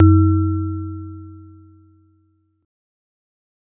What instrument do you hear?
acoustic mallet percussion instrument